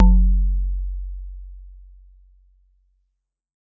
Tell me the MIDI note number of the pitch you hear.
30